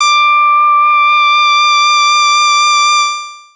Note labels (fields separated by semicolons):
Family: bass; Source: synthesizer; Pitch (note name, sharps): D6; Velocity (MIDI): 127; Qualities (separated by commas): distorted, long release